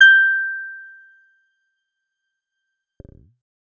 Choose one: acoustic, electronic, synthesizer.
synthesizer